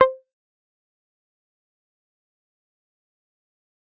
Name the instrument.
electronic guitar